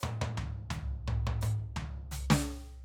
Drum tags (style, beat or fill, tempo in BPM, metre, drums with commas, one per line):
New Orleans funk
fill
84 BPM
4/4
closed hi-hat, hi-hat pedal, snare, high tom, floor tom, kick